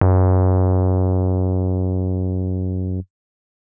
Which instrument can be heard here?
electronic keyboard